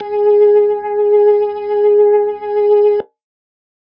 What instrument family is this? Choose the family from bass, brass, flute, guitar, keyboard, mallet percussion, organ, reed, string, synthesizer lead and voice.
organ